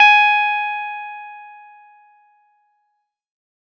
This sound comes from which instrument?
electronic keyboard